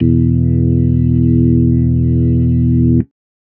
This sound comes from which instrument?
electronic organ